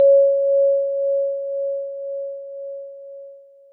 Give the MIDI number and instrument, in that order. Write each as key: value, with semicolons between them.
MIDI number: 73; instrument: acoustic mallet percussion instrument